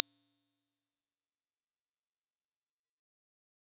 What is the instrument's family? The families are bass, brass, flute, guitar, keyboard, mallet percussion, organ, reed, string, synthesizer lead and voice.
keyboard